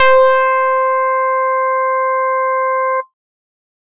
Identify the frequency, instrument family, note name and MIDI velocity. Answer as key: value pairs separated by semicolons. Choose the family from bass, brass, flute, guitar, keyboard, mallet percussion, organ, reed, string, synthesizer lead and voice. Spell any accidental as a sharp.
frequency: 523.3 Hz; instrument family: bass; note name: C5; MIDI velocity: 100